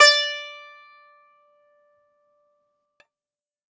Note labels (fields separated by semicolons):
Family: guitar; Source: acoustic; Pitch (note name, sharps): D5; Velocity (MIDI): 100; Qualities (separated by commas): bright, multiphonic, percussive, reverb